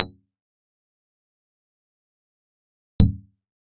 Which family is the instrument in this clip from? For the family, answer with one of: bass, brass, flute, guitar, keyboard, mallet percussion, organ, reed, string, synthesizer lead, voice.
guitar